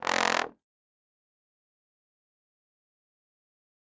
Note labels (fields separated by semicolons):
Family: brass; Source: acoustic; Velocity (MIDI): 25; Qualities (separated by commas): bright, fast decay, reverb